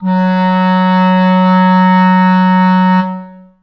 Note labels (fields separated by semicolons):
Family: reed; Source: acoustic; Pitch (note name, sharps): F#3; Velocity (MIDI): 100; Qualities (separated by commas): long release, reverb